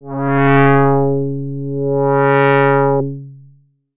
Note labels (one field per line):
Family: bass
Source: synthesizer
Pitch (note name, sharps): C#3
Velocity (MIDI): 75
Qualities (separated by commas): distorted, long release, tempo-synced